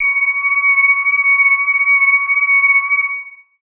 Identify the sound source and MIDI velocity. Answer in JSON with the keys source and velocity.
{"source": "synthesizer", "velocity": 100}